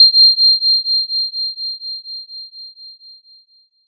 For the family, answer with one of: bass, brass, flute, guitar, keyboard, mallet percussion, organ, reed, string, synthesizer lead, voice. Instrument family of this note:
mallet percussion